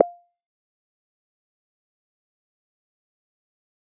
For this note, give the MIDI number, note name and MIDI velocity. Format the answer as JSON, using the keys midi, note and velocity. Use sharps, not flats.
{"midi": 77, "note": "F5", "velocity": 100}